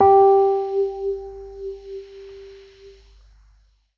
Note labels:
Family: keyboard; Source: electronic; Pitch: G4; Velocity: 50

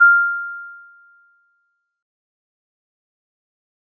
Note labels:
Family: mallet percussion; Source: acoustic; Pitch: F6; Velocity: 25; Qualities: fast decay

